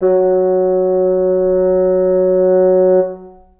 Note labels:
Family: reed; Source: acoustic; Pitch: F#3; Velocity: 25; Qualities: long release, reverb

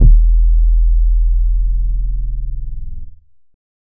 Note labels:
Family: bass; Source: synthesizer; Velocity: 25; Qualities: distorted

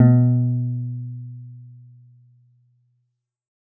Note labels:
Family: guitar; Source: synthesizer; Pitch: B2; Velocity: 75; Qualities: dark

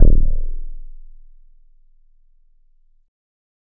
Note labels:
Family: keyboard; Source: electronic; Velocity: 100

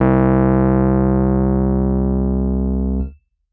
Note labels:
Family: keyboard; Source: electronic; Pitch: C2; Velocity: 127; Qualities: distorted

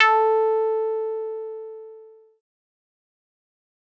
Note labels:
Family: synthesizer lead; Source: synthesizer; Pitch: A4; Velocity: 50; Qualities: distorted, fast decay

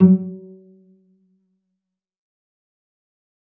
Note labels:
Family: string; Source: acoustic; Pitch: F#3; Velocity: 75; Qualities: dark, fast decay, percussive, reverb

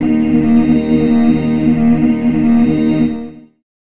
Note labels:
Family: organ; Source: electronic; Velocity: 50; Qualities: long release, reverb

